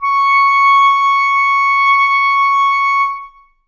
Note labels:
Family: reed; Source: acoustic; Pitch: C#6; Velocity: 127; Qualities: reverb

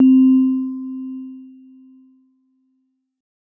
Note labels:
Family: keyboard; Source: electronic; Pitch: C4; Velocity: 25; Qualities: dark

